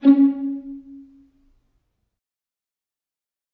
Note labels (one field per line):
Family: string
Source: acoustic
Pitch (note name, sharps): C#4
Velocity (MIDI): 25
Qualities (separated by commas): dark, fast decay, reverb